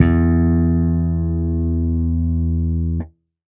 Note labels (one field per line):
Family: bass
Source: electronic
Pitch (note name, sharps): E2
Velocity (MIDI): 100